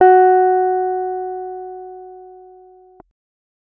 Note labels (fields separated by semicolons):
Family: keyboard; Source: electronic; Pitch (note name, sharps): F#4; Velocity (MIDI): 75